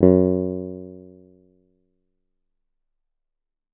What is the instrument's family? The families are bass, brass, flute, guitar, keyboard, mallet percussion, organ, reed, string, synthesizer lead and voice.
guitar